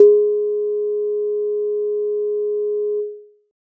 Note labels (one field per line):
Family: keyboard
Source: electronic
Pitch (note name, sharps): G#4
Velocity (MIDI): 25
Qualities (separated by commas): dark